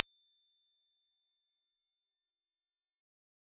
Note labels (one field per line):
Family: bass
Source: synthesizer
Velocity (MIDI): 75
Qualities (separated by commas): fast decay, percussive